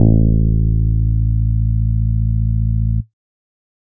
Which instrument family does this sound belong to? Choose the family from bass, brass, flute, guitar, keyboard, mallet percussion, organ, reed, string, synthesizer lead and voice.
bass